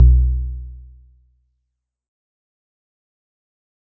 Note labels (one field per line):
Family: guitar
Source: synthesizer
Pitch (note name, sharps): B1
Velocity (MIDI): 100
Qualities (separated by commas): dark, fast decay